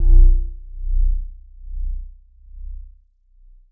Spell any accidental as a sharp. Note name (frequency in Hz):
B0 (30.87 Hz)